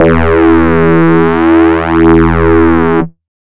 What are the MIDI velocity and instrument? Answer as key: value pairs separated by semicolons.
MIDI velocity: 75; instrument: synthesizer bass